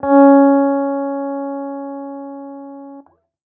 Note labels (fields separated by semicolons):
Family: guitar; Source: electronic; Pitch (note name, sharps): C#4; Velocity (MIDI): 50; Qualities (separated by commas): non-linear envelope